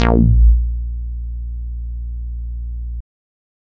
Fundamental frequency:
58.27 Hz